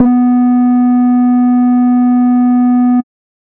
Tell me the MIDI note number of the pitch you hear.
59